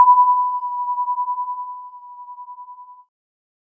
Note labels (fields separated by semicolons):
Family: keyboard; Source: electronic; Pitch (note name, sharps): B5; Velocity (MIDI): 100; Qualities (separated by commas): multiphonic